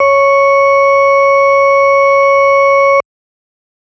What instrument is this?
electronic organ